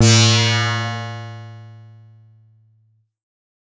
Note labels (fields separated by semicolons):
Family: bass; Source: synthesizer; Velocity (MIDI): 25; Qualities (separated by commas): bright, distorted